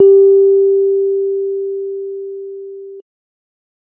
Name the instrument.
electronic keyboard